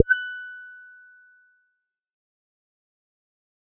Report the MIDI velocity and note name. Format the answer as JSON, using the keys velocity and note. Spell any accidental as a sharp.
{"velocity": 100, "note": "F#6"}